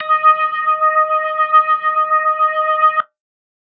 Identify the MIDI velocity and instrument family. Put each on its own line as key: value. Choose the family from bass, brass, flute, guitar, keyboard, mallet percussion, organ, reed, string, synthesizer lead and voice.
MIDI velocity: 100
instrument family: organ